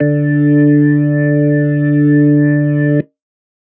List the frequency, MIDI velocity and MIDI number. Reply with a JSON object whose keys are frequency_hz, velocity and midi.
{"frequency_hz": 146.8, "velocity": 127, "midi": 50}